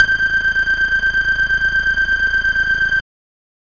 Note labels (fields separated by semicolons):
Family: bass; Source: synthesizer; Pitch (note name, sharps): G6; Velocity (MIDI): 25